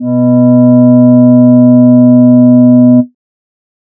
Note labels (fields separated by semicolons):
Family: voice; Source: synthesizer; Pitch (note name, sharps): B2; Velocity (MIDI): 127